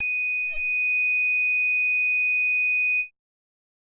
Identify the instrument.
synthesizer bass